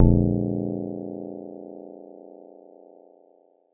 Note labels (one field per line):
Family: keyboard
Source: electronic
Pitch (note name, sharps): A#0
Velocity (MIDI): 50